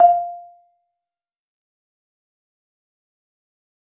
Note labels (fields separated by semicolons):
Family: mallet percussion; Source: acoustic; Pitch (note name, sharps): F5; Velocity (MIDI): 25; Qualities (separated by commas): fast decay, percussive, reverb